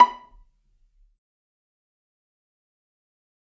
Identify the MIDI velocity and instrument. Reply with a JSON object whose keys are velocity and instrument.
{"velocity": 100, "instrument": "acoustic string instrument"}